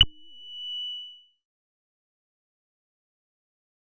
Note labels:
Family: bass; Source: synthesizer; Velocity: 50; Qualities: distorted, fast decay

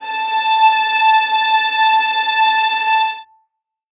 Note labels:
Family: string; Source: acoustic; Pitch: A5; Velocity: 127; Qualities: reverb

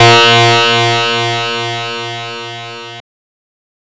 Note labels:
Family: guitar; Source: synthesizer; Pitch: A#2; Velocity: 100; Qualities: bright, distorted

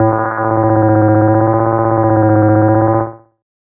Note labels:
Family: bass; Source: synthesizer; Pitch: A2; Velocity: 100; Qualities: distorted, tempo-synced

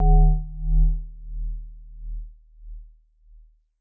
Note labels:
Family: mallet percussion; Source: acoustic; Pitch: D#1; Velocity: 50; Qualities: dark, non-linear envelope

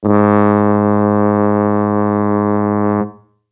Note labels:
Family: brass; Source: acoustic; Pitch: G#2; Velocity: 75

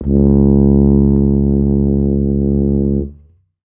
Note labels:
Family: brass; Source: acoustic; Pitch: C#2; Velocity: 25; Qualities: dark

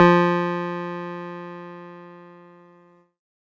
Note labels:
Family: keyboard; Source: electronic; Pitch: F3; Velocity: 50; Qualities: distorted

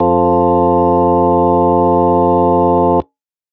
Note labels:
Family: organ; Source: electronic; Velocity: 100

